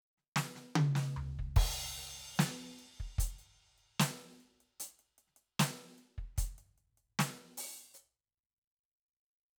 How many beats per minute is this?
75 BPM